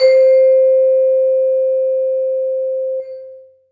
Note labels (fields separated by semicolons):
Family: mallet percussion; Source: acoustic; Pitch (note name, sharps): C5; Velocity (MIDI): 127; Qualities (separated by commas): long release, reverb